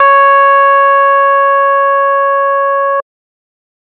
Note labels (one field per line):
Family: organ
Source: electronic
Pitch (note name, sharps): C#5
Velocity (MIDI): 127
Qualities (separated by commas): distorted